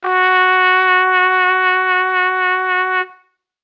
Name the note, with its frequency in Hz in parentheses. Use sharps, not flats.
F#4 (370 Hz)